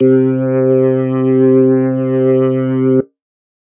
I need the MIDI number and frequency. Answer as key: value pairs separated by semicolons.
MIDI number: 48; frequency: 130.8 Hz